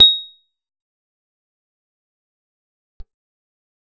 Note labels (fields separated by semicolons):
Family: guitar; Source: acoustic; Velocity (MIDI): 50; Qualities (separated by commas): bright, fast decay, percussive